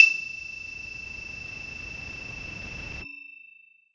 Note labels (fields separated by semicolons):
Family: voice; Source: synthesizer; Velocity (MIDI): 75; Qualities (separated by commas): distorted